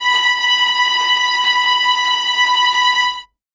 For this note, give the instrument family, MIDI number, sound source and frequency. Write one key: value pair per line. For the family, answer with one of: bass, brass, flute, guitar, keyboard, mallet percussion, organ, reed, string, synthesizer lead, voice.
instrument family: string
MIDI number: 83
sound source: acoustic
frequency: 987.8 Hz